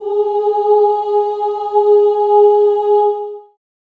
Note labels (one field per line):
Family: voice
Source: acoustic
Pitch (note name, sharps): G#4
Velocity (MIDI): 75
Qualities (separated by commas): long release, reverb